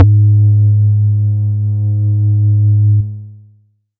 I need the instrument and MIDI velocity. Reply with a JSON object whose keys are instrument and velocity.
{"instrument": "synthesizer bass", "velocity": 50}